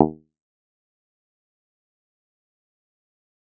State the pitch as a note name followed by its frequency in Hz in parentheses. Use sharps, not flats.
D#2 (77.78 Hz)